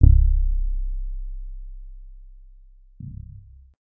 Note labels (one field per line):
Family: guitar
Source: electronic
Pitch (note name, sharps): C1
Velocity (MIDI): 25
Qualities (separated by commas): long release